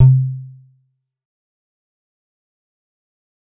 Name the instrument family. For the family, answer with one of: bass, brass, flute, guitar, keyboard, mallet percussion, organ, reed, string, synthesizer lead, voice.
guitar